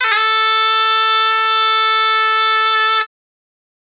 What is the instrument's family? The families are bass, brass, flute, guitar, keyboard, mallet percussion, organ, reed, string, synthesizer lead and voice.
reed